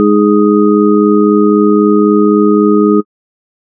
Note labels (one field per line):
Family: organ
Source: electronic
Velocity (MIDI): 127